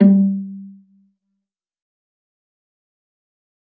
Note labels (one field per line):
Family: string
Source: acoustic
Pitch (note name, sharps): G3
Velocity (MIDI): 75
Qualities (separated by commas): dark, fast decay, percussive, reverb